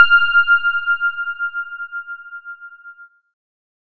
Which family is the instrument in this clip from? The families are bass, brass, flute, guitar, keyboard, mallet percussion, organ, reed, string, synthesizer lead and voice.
keyboard